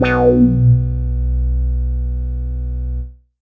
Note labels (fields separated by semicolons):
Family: bass; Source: synthesizer; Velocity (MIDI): 50; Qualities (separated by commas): distorted, non-linear envelope